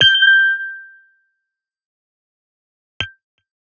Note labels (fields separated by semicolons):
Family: guitar; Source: electronic; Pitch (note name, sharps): G6; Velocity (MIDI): 100; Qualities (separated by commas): bright, distorted, fast decay